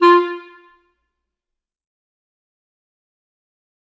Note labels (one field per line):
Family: reed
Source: acoustic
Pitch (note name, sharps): F4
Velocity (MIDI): 127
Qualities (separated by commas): fast decay, percussive, reverb